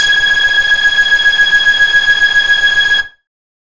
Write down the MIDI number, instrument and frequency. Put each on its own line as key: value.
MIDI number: 92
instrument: synthesizer bass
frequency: 1661 Hz